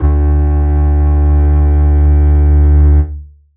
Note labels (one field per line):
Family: string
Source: acoustic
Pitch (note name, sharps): D2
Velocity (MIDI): 75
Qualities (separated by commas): reverb